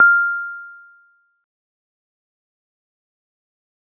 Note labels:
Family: guitar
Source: synthesizer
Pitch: F6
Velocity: 75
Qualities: dark, fast decay

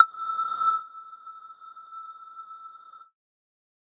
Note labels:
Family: mallet percussion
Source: electronic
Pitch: E6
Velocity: 100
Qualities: non-linear envelope

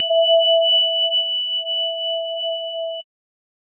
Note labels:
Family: mallet percussion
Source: synthesizer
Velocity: 127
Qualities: bright, multiphonic, non-linear envelope

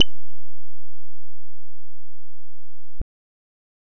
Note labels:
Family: bass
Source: synthesizer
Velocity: 25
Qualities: bright, distorted

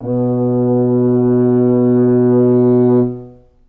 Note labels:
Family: brass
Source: acoustic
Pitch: B2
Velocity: 50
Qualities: dark, long release, reverb

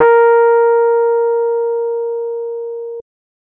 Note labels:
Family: keyboard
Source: electronic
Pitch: A#4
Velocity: 127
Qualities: dark

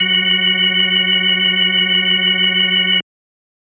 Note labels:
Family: organ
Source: electronic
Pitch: F#3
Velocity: 25

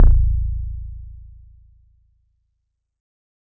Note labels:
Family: keyboard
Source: electronic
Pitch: A0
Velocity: 127

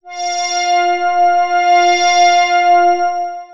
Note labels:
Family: synthesizer lead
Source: synthesizer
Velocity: 100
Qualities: bright, long release, non-linear envelope

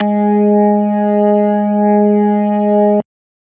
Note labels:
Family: organ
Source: electronic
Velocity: 127

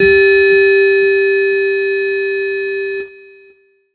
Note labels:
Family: keyboard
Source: electronic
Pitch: G4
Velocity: 50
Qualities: bright, distorted, long release

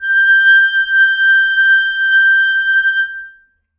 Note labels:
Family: reed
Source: acoustic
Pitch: G6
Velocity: 50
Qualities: reverb

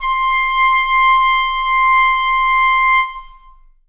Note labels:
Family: reed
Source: acoustic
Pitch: C6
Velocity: 50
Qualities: long release, reverb

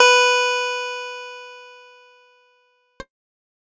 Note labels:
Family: keyboard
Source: electronic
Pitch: B4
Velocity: 25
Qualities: bright

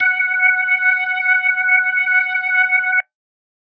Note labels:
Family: organ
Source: electronic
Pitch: F#5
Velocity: 25

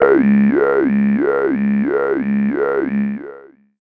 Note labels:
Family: voice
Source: synthesizer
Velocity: 100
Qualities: long release, non-linear envelope, tempo-synced

